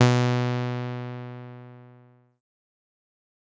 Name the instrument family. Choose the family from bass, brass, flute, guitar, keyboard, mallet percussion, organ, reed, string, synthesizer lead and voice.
bass